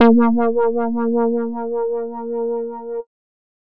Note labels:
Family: bass; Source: synthesizer; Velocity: 75; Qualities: dark, distorted

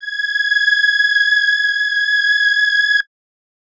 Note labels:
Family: reed; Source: acoustic; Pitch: G#6; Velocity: 25

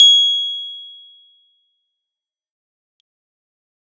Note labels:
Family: keyboard; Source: electronic; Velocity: 100; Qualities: bright, fast decay

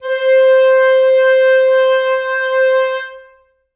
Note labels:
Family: reed; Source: acoustic; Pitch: C5; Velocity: 127; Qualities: reverb

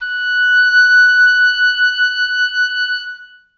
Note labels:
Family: reed; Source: acoustic; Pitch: F#6; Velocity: 100; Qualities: reverb

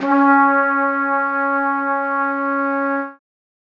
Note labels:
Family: brass; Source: acoustic; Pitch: C#4; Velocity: 50; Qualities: reverb

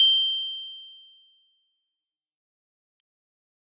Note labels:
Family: keyboard; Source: acoustic; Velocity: 50; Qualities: bright, fast decay

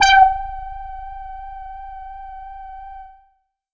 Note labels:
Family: bass; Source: synthesizer; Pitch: G5; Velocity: 50; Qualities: distorted, tempo-synced

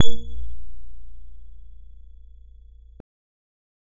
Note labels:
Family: bass; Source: synthesizer; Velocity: 50

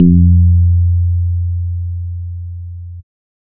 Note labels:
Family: bass; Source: synthesizer; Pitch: F2; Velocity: 50

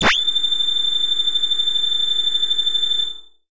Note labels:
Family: bass; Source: synthesizer; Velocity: 100; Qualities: bright, distorted

